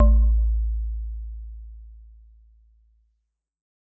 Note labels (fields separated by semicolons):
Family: mallet percussion; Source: acoustic; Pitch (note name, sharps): A1; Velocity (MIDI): 25; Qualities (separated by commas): dark, reverb